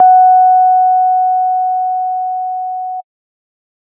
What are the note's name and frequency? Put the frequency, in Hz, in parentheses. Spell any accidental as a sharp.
F#5 (740 Hz)